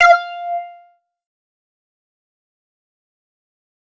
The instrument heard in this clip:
synthesizer bass